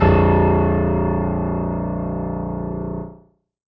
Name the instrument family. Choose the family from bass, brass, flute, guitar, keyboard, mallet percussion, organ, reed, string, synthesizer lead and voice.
keyboard